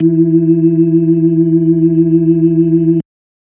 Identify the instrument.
electronic organ